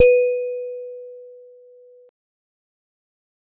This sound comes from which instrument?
acoustic mallet percussion instrument